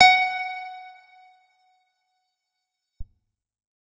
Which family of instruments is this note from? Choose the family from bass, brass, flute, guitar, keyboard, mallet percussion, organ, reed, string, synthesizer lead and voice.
guitar